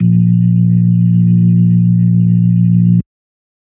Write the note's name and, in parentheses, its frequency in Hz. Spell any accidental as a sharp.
A#1 (58.27 Hz)